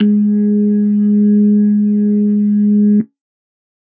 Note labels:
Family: organ; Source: electronic; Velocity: 25

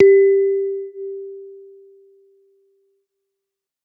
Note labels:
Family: mallet percussion; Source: acoustic; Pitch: G4; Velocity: 100; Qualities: non-linear envelope

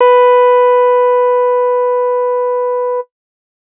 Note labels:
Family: guitar; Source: electronic; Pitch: B4; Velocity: 25

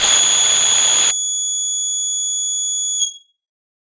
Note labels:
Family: guitar; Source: electronic; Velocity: 50; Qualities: bright, distorted

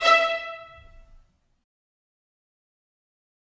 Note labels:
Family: string; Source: acoustic; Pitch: E5; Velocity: 50; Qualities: fast decay, reverb

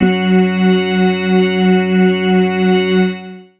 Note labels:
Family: organ; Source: electronic; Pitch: F#3; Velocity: 75; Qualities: long release, reverb

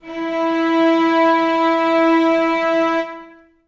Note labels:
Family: string; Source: acoustic; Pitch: E4; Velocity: 50; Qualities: reverb

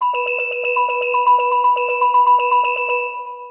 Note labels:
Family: mallet percussion; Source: synthesizer; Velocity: 50; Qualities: long release, multiphonic, tempo-synced

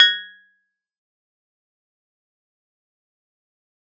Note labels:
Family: keyboard; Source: electronic; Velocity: 75; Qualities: fast decay, percussive

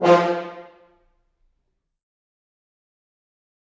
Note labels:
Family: brass; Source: acoustic; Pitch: F3; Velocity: 127; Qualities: fast decay, percussive, reverb

